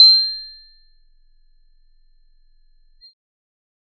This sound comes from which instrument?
synthesizer bass